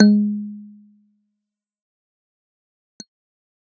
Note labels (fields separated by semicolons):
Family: keyboard; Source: electronic; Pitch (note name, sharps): G#3; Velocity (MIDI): 50; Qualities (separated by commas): fast decay, percussive